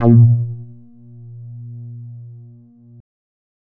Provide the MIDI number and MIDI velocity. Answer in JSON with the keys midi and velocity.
{"midi": 46, "velocity": 50}